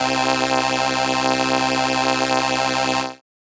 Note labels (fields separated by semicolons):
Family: keyboard; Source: synthesizer; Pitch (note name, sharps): C2; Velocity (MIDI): 75; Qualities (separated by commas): bright